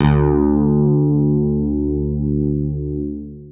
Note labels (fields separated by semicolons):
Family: guitar; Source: electronic; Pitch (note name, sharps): D2; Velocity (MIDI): 127; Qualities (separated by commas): long release